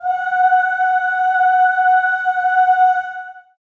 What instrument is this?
acoustic voice